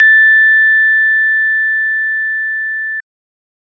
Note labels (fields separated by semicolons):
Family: organ; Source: electronic; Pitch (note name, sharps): A6; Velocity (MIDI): 25